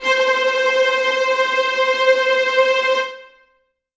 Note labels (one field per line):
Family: string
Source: acoustic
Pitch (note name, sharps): C5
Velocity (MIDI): 127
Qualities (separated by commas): non-linear envelope, reverb